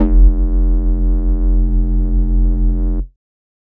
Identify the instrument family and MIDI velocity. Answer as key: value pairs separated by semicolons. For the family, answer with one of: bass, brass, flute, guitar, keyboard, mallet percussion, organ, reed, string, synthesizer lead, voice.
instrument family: flute; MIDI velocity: 127